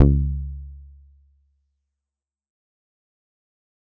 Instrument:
synthesizer bass